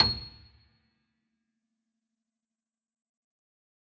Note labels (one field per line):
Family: keyboard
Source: acoustic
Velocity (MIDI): 100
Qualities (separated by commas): fast decay, percussive, reverb